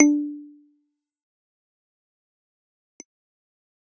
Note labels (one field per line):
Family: keyboard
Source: electronic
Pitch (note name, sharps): D4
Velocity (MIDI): 50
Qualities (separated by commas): fast decay, percussive